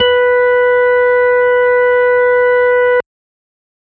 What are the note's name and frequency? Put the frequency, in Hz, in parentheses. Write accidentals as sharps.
B4 (493.9 Hz)